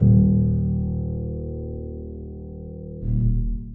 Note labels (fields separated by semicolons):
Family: keyboard; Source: acoustic; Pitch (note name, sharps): D#1; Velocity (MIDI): 25; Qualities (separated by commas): dark, reverb